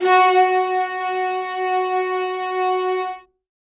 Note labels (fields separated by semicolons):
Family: string; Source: acoustic; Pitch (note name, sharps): F#4; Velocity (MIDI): 127; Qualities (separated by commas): reverb